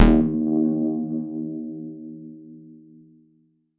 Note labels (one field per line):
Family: guitar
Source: electronic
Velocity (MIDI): 127